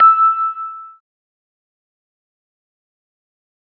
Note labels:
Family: organ; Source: electronic; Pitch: E6; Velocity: 25; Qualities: fast decay

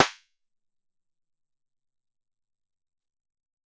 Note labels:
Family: guitar; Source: synthesizer; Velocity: 50; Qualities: fast decay, percussive

